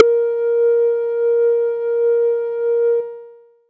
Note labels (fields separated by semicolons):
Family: bass; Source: synthesizer; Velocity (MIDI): 75; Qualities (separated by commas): multiphonic